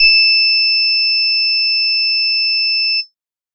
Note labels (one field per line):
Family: bass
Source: synthesizer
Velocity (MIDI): 50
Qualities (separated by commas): bright, distorted